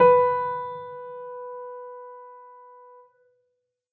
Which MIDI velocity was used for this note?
75